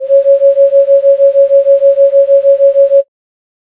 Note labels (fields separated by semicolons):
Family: flute; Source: synthesizer; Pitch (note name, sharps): C#5; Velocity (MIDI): 25